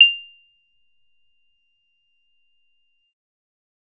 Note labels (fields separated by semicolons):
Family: bass; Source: synthesizer; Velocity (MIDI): 25; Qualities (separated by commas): bright, percussive